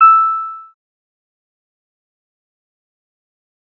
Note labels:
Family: bass; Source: synthesizer; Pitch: E6; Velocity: 25; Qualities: fast decay, percussive

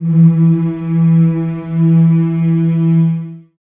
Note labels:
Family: voice; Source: acoustic; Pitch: E3; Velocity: 100; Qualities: dark, long release, reverb

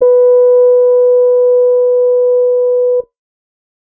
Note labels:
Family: guitar; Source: electronic; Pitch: B4; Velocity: 25; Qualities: reverb

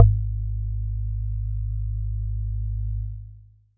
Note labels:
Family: mallet percussion; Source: acoustic; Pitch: G#1; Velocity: 25; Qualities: dark

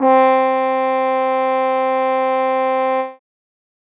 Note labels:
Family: brass; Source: acoustic; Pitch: C4; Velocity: 100

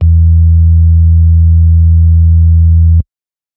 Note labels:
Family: organ; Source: electronic; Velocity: 75; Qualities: dark

